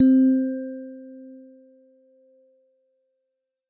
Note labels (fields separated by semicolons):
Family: mallet percussion; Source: acoustic; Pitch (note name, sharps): C4; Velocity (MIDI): 75